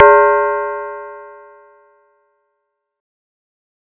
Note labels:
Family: mallet percussion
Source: acoustic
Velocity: 75

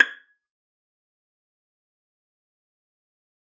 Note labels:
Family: string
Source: acoustic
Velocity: 100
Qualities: fast decay, percussive, reverb

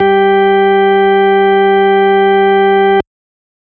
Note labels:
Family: organ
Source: electronic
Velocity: 50

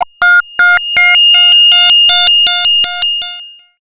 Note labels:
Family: bass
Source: synthesizer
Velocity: 50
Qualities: bright, distorted, long release, multiphonic, tempo-synced

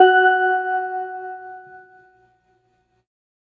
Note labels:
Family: organ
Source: electronic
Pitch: F#4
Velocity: 127

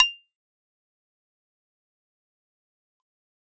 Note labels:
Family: keyboard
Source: electronic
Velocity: 100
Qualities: fast decay, percussive

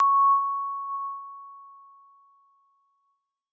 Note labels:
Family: keyboard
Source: electronic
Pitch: C#6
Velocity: 50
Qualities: bright

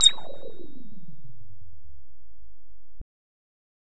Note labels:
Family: bass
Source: synthesizer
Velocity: 75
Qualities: bright, distorted

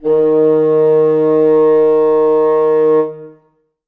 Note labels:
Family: reed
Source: acoustic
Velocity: 75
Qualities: reverb

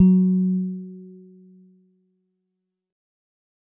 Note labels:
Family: mallet percussion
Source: acoustic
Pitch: F#3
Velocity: 50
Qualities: dark, fast decay

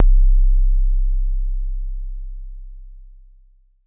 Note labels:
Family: keyboard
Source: electronic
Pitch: C1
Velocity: 75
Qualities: dark

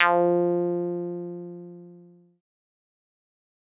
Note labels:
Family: synthesizer lead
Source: synthesizer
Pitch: F3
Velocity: 100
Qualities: distorted, fast decay

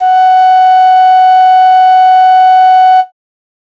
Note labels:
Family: flute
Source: acoustic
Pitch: F#5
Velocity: 100

